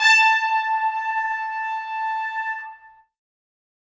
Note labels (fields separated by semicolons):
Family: brass; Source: acoustic; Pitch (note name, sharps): A5; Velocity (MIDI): 50; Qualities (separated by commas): bright, reverb